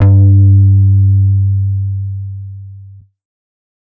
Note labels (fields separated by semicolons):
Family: bass; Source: synthesizer; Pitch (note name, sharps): G2; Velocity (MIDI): 75; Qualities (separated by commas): distorted